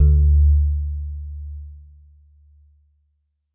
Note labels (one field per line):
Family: mallet percussion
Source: acoustic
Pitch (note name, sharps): D2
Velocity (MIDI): 50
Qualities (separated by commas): dark